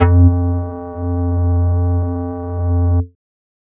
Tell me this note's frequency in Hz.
87.31 Hz